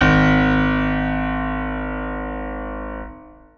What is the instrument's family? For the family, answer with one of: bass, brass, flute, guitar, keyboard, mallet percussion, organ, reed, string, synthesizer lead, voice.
organ